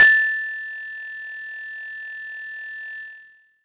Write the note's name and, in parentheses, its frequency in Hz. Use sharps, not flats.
A6 (1760 Hz)